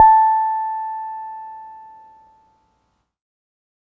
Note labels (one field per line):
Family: keyboard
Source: electronic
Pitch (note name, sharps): A5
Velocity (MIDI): 100